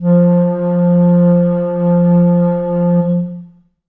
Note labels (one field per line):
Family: reed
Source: acoustic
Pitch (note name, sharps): F3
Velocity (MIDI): 25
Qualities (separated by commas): dark, long release, reverb